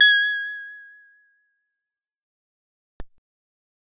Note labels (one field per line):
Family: bass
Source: synthesizer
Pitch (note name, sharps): G#6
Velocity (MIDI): 25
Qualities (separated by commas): fast decay